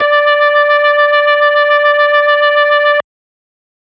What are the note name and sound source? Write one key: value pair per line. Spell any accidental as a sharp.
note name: D5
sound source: electronic